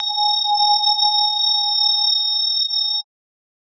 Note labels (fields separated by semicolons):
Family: mallet percussion; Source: electronic; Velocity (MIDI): 100; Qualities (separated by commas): bright, multiphonic, non-linear envelope